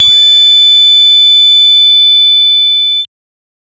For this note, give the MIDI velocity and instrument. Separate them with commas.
100, synthesizer bass